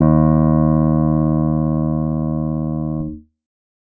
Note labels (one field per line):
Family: guitar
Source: electronic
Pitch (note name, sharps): D#2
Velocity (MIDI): 50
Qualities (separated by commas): reverb